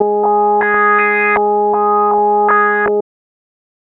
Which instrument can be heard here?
synthesizer bass